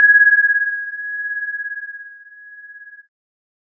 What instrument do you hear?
electronic keyboard